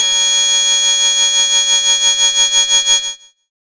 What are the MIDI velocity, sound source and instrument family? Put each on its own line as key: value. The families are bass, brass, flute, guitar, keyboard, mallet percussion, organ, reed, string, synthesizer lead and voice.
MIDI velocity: 50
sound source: synthesizer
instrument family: bass